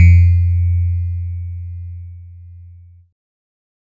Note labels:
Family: keyboard; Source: electronic; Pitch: F2; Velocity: 75; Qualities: distorted

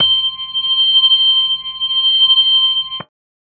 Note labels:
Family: keyboard; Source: electronic; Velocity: 127

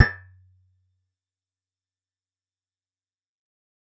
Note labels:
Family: guitar; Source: acoustic; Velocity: 50; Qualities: fast decay, percussive

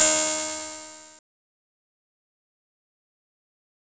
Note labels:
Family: guitar; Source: electronic; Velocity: 127; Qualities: bright, distorted, fast decay

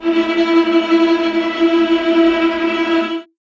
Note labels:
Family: string; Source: acoustic; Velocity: 25; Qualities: bright, non-linear envelope, reverb

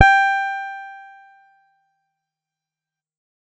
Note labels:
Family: guitar; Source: electronic; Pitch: G5; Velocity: 25; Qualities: fast decay

